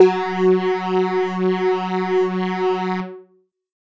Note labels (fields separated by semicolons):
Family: keyboard; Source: electronic; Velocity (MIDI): 127; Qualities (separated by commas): distorted